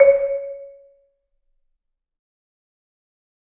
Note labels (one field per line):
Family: mallet percussion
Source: acoustic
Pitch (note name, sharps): C#5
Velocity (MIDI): 100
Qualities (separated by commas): dark, fast decay, percussive, reverb